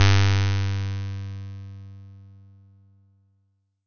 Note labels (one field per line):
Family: bass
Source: synthesizer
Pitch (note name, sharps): G2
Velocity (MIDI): 75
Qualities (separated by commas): bright, distorted